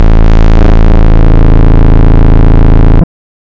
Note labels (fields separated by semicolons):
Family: bass; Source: synthesizer; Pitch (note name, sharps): A0; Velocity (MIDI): 127; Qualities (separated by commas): bright, distorted, non-linear envelope